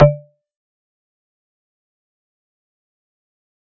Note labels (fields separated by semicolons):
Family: mallet percussion; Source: acoustic; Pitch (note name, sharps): D3; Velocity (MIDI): 75; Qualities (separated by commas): fast decay, percussive